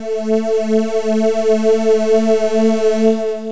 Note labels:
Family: voice; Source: synthesizer; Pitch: A3; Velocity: 25; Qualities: distorted, long release

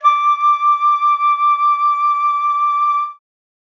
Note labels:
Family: flute; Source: acoustic; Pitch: D6; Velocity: 100; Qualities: bright

